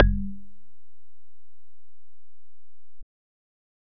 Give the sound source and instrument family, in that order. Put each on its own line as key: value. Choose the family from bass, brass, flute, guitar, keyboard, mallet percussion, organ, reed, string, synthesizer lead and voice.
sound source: synthesizer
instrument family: bass